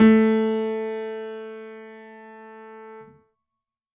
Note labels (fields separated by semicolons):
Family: keyboard; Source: acoustic; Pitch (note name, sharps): A3; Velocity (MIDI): 75